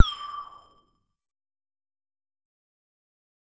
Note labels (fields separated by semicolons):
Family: bass; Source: synthesizer; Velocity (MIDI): 75; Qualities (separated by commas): fast decay, percussive